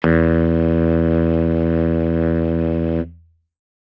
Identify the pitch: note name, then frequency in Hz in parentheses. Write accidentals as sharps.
E2 (82.41 Hz)